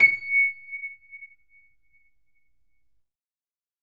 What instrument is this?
electronic keyboard